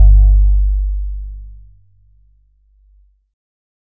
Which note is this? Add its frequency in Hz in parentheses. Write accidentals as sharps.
G1 (49 Hz)